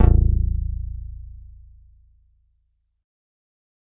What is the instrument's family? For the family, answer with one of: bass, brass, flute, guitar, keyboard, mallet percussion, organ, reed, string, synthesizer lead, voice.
bass